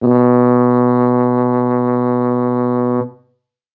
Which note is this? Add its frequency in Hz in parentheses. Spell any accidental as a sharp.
B2 (123.5 Hz)